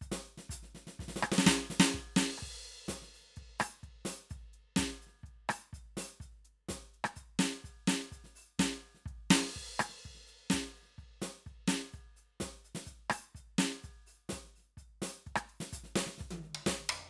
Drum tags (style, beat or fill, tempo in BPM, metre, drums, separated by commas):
reggae, beat, 126 BPM, 4/4, crash, closed hi-hat, open hi-hat, hi-hat pedal, percussion, snare, cross-stick, high tom, kick